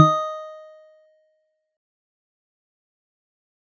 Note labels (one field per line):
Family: mallet percussion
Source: acoustic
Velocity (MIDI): 75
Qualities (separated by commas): fast decay, percussive